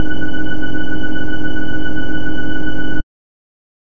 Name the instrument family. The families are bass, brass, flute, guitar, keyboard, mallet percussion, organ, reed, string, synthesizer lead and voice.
bass